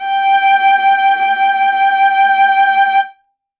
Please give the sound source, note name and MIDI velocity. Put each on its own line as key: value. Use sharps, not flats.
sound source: acoustic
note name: G5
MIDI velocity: 100